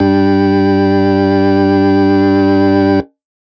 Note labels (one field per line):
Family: organ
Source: electronic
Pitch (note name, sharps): G2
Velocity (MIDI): 127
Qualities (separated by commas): distorted